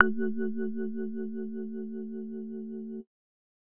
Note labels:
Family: bass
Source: synthesizer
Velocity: 50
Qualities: distorted

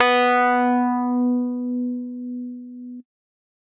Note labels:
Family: keyboard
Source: electronic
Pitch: B3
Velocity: 100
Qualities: distorted

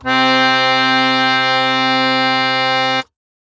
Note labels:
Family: keyboard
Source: acoustic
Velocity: 100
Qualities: bright

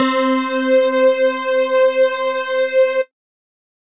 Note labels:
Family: mallet percussion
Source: electronic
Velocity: 100

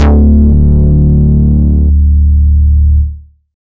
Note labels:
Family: bass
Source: synthesizer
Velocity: 75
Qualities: distorted

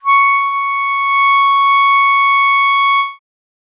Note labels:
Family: reed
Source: acoustic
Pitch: C#6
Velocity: 25

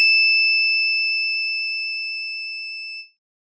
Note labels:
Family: organ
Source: electronic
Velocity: 25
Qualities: bright

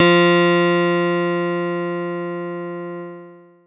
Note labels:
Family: keyboard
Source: electronic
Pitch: F3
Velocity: 75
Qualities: distorted

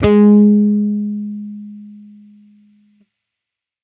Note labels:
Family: bass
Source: electronic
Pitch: G#3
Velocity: 100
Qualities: distorted

